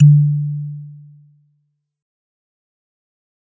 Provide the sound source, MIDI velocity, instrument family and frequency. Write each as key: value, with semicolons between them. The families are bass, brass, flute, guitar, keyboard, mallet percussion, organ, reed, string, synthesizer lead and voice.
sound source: acoustic; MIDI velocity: 75; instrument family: mallet percussion; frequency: 146.8 Hz